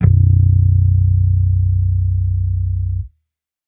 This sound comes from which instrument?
electronic bass